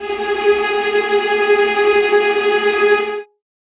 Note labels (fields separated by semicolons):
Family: string; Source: acoustic; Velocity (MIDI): 50; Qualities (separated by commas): bright, non-linear envelope, reverb